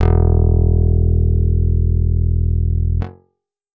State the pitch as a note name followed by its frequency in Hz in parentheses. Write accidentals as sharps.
E1 (41.2 Hz)